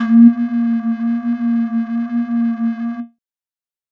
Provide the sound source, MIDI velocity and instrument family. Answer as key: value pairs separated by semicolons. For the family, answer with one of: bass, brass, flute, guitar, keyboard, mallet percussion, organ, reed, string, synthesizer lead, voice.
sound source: synthesizer; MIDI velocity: 50; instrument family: flute